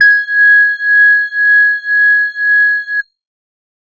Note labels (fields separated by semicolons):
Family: organ; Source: electronic; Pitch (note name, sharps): G#6; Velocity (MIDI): 100